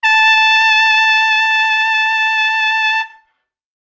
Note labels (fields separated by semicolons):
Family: brass; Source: acoustic; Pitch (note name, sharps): A5; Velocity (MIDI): 100